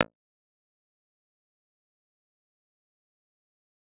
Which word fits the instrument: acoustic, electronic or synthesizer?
electronic